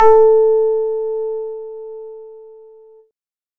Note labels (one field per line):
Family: keyboard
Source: electronic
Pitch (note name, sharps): A4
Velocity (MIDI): 127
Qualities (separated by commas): bright, distorted